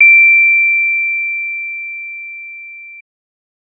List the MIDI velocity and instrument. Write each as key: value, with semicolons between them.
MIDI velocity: 25; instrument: synthesizer bass